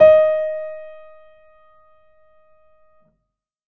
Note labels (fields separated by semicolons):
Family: keyboard; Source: acoustic; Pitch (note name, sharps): D#5; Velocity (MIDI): 75; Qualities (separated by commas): reverb